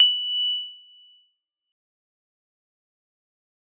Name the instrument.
acoustic mallet percussion instrument